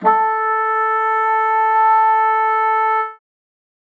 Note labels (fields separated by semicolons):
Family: reed; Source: acoustic; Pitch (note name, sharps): A4; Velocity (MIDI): 25